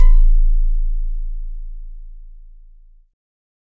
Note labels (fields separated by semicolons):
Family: keyboard; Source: synthesizer; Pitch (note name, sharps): A0; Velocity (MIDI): 25